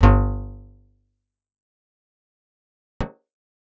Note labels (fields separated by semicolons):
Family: guitar; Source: acoustic; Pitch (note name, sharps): G1; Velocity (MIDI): 25; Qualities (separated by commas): fast decay, percussive, reverb